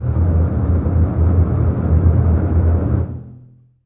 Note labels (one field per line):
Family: string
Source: acoustic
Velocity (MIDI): 75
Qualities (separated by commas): long release, non-linear envelope, reverb